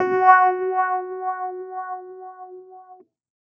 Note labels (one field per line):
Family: keyboard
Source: electronic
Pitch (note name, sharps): F#4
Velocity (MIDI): 50